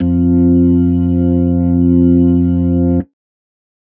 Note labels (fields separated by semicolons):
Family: organ; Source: electronic; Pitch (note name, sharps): F2; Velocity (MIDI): 25; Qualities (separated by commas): dark